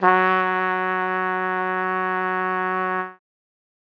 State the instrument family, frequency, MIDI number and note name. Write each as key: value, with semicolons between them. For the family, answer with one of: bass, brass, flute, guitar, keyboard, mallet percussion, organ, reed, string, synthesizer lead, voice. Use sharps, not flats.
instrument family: brass; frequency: 185 Hz; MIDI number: 54; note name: F#3